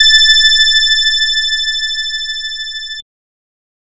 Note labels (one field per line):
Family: bass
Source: synthesizer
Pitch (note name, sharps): A6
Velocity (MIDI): 50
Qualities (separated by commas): bright, distorted, multiphonic